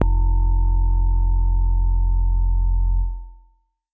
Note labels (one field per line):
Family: keyboard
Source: acoustic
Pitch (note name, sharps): F1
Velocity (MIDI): 75